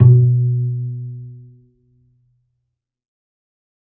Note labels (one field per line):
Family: string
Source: acoustic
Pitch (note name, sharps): B2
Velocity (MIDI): 25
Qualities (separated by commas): dark, reverb